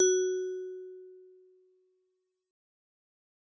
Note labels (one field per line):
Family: mallet percussion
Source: acoustic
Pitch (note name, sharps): F#4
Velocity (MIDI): 127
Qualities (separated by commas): fast decay